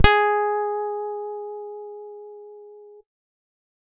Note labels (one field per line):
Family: guitar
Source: electronic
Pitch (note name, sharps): G#4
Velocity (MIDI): 100